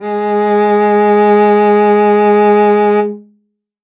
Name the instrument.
acoustic string instrument